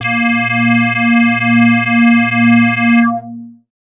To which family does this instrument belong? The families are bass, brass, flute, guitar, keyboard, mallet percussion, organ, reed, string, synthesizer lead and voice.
bass